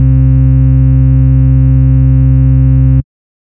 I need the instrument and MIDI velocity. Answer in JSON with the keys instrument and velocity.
{"instrument": "synthesizer bass", "velocity": 75}